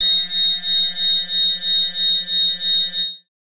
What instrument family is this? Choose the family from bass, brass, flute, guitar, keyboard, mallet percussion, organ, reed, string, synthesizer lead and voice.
bass